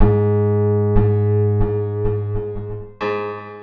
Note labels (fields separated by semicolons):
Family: guitar; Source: acoustic; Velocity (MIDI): 75; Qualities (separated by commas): reverb